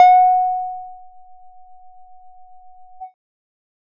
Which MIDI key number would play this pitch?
78